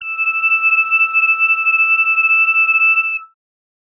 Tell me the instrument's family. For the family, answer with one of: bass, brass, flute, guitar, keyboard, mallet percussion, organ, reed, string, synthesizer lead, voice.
bass